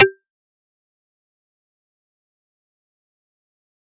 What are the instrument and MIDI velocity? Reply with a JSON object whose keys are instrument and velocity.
{"instrument": "acoustic mallet percussion instrument", "velocity": 127}